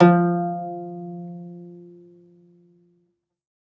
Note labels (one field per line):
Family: guitar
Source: acoustic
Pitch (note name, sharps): F3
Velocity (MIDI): 50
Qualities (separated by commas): reverb